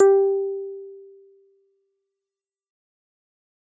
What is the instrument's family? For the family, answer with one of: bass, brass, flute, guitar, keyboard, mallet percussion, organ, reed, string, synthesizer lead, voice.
keyboard